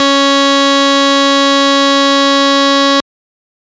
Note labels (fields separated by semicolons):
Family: organ; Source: electronic; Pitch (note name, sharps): C#4; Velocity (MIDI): 127; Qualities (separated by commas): bright, distorted